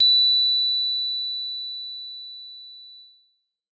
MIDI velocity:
127